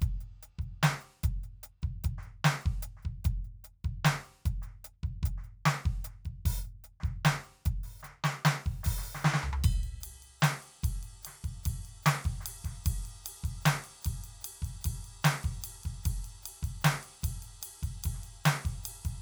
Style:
hip-hop